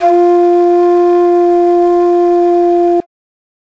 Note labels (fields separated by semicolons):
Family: flute; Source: acoustic; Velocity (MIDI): 100